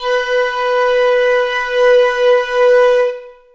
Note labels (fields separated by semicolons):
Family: flute; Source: acoustic; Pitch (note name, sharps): B4; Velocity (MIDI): 75; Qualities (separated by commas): reverb